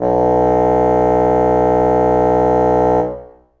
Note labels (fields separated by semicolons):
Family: reed; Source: acoustic; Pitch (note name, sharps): B1; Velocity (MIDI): 75; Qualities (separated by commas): reverb